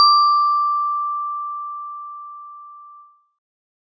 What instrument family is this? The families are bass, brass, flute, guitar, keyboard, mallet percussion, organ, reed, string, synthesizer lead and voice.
mallet percussion